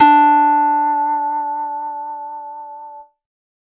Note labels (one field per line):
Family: guitar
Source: acoustic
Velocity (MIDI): 127